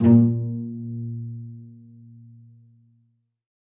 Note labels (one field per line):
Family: string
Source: acoustic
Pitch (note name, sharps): A#2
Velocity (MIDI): 75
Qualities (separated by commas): dark, reverb